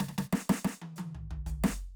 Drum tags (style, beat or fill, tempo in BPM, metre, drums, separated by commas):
Afro-Cuban bembé, fill, 122 BPM, 4/4, closed hi-hat, hi-hat pedal, snare, high tom, floor tom